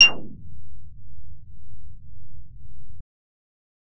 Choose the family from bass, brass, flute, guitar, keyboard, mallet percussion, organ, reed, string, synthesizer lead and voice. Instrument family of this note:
bass